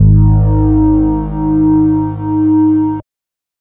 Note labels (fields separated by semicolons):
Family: bass; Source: synthesizer; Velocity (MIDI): 100; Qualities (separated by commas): distorted, multiphonic